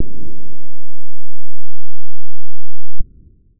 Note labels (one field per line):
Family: guitar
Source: electronic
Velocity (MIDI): 100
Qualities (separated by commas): dark, distorted